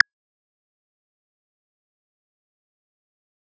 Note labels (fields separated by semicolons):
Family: bass; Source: synthesizer; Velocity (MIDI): 127; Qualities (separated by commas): fast decay, percussive